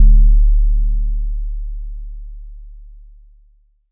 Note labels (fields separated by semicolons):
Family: mallet percussion; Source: electronic; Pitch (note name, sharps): D1; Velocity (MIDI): 25; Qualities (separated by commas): multiphonic